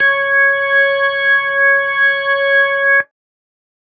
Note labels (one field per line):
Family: organ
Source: electronic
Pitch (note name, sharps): C#5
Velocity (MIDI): 25